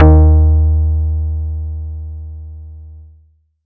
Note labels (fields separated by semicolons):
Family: guitar; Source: acoustic; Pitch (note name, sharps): D#2; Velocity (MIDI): 25; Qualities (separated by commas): dark